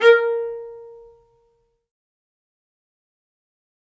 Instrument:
acoustic string instrument